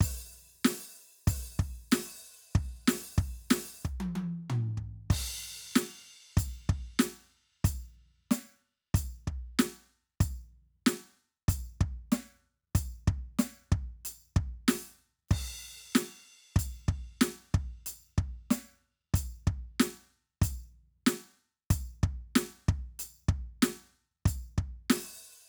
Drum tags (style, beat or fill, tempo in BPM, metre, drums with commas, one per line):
rock
beat
94 BPM
4/4
crash, percussion, snare, high tom, floor tom, kick